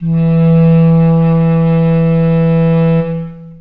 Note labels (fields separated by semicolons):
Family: reed; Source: acoustic; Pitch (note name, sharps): E3; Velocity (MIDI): 50; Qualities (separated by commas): long release, reverb